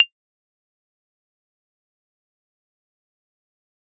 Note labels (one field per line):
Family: mallet percussion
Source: acoustic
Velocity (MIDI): 50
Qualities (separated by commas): dark, fast decay, percussive, reverb